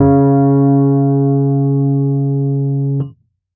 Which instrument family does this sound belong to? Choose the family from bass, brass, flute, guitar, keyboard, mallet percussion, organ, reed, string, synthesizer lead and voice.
keyboard